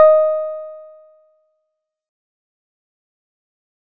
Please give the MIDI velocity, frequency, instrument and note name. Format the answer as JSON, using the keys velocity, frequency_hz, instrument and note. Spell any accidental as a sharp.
{"velocity": 50, "frequency_hz": 622.3, "instrument": "synthesizer guitar", "note": "D#5"}